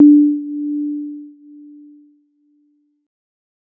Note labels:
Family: keyboard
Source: electronic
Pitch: D4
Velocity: 50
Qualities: dark

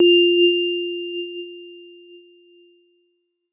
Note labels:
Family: keyboard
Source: electronic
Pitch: F4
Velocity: 50

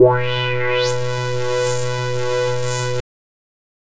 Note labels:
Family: bass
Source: synthesizer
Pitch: B2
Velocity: 127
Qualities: distorted

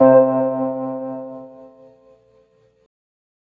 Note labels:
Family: organ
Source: electronic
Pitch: C3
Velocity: 25

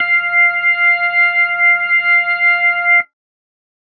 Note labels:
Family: organ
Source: electronic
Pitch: F5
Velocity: 25

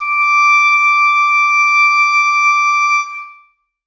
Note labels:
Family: reed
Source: acoustic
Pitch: D6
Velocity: 100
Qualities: reverb

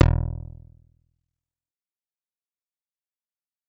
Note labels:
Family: bass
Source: synthesizer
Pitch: E1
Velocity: 127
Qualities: fast decay, percussive

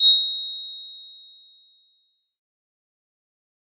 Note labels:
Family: synthesizer lead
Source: synthesizer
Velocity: 50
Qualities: bright, distorted, fast decay

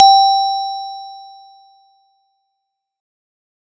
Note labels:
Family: mallet percussion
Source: acoustic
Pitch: G5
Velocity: 100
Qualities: bright

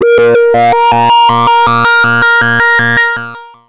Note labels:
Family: bass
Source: synthesizer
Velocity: 25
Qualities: distorted, long release, multiphonic, tempo-synced

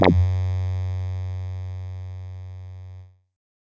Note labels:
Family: bass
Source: synthesizer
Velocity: 25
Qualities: distorted

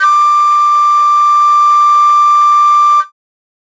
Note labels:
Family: flute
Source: acoustic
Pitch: D6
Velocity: 127

